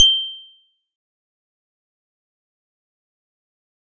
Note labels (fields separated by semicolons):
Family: mallet percussion; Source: acoustic; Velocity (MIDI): 50; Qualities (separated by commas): bright, fast decay, percussive